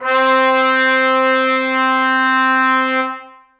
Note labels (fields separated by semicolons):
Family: brass; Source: acoustic; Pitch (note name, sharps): C4; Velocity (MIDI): 127; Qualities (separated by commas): bright, reverb